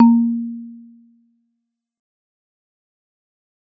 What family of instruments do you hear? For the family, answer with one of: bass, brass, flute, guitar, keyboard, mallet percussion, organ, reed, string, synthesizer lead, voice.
mallet percussion